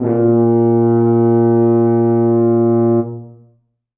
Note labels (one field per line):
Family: brass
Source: acoustic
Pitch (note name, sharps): A#2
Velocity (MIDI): 127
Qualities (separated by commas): dark, reverb